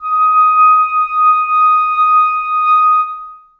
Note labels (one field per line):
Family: reed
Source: acoustic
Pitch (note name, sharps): D#6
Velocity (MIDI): 50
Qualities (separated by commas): reverb